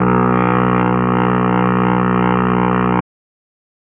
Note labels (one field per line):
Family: reed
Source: electronic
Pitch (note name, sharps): B1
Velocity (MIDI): 127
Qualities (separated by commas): bright, reverb